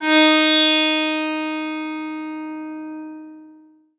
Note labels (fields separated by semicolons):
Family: guitar; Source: acoustic; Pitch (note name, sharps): D#4; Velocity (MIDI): 100; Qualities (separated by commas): bright, long release, reverb